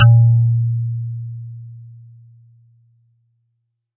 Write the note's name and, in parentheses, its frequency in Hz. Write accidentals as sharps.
A#2 (116.5 Hz)